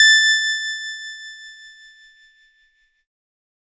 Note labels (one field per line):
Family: keyboard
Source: electronic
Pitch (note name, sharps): A6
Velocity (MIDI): 75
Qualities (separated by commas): bright, distorted